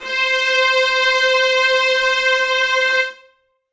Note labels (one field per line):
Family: string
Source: acoustic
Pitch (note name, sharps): C5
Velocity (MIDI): 100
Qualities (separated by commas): reverb